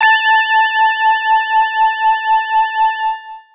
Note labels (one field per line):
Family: organ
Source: electronic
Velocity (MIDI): 50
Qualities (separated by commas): distorted, long release